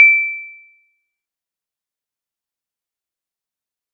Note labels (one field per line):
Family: mallet percussion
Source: acoustic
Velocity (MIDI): 50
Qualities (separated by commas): fast decay, percussive